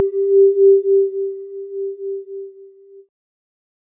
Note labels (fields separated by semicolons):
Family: keyboard; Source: electronic; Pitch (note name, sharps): G4; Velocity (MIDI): 75; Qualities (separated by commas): multiphonic